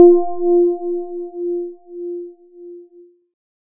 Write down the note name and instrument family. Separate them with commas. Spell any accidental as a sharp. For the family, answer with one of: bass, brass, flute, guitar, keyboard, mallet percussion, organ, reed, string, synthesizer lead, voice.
F4, keyboard